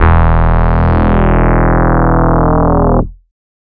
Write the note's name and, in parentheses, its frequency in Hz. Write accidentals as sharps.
E1 (41.2 Hz)